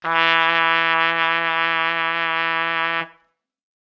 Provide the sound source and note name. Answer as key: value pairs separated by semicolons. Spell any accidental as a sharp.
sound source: acoustic; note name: E3